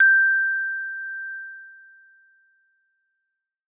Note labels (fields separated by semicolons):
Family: mallet percussion; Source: acoustic; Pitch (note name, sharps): G6; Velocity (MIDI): 75; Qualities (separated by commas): bright